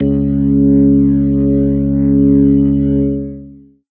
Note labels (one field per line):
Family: organ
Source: electronic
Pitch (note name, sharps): C#2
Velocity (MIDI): 100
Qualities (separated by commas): distorted, long release